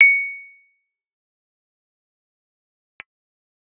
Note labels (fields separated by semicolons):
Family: bass; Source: synthesizer; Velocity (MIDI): 75; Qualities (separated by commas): fast decay, percussive